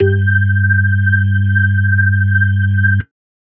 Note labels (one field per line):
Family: organ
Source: electronic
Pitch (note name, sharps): G2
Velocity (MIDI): 127